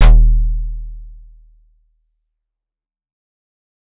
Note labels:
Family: keyboard; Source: acoustic; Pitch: D#1; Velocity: 127; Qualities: fast decay

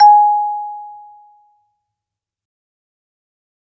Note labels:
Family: mallet percussion; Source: acoustic; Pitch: G#5; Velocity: 127; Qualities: fast decay, reverb

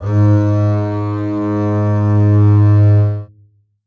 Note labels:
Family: string; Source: acoustic; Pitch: G#2; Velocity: 75; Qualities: reverb

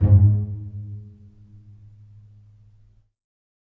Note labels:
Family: string; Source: acoustic; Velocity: 75; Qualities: dark, reverb

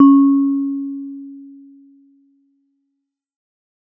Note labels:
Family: mallet percussion; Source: acoustic; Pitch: C#4; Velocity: 75; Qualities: dark

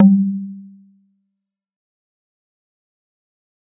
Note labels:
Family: mallet percussion; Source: acoustic; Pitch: G3; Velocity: 100; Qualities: fast decay, percussive

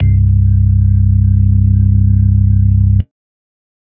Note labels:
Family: organ; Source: electronic; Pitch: C1; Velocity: 50; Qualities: dark

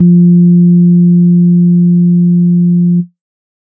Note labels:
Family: organ; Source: electronic; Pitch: F3; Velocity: 100; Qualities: dark

